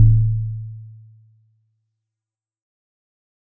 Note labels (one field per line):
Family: mallet percussion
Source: acoustic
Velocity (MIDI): 127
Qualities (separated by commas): fast decay